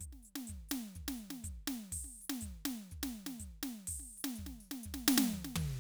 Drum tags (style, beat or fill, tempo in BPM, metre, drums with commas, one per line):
calypso
beat
124 BPM
4/4
closed hi-hat, open hi-hat, hi-hat pedal, snare, mid tom, kick